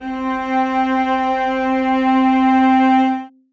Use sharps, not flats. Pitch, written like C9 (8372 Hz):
C4 (261.6 Hz)